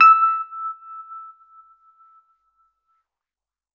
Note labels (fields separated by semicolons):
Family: keyboard; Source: electronic; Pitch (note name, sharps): E6; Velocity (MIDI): 127; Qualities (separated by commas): non-linear envelope